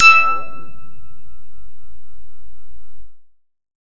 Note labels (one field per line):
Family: bass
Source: synthesizer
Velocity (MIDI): 50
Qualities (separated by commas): distorted